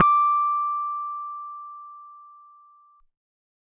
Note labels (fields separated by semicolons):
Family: keyboard; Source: electronic; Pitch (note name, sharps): D6; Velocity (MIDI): 127